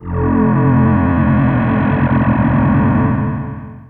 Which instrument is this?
synthesizer voice